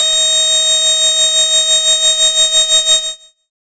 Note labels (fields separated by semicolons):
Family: bass; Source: synthesizer; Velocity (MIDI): 127; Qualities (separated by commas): bright, distorted